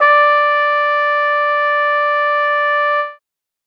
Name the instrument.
acoustic brass instrument